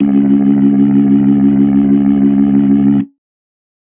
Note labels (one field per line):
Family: organ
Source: electronic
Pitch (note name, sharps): C#2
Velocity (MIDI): 50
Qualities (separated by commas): distorted